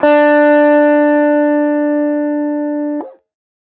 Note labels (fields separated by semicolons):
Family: guitar; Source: electronic; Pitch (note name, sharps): D4; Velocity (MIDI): 75; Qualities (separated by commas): distorted